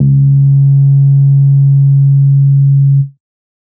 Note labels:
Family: bass; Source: synthesizer; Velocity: 50; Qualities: dark

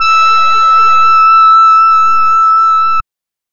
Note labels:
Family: reed; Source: synthesizer; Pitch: E6; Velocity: 50; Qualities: distorted, non-linear envelope

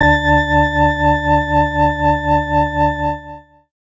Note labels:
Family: organ; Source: electronic; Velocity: 50; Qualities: distorted

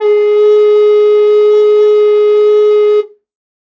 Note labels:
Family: flute; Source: acoustic; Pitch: G#4; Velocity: 100

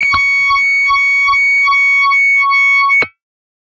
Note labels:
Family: guitar; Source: electronic; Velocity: 25; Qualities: bright, distorted

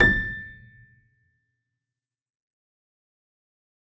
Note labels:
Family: keyboard; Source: acoustic; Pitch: A6; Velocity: 75; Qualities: percussive, reverb

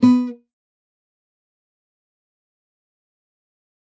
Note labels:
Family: guitar; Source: acoustic; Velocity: 25; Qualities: fast decay, percussive, reverb

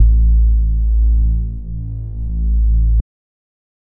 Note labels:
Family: bass; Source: synthesizer; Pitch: A1; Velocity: 50; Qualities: dark

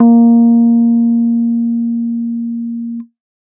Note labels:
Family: keyboard; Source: electronic; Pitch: A#3; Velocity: 75; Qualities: dark

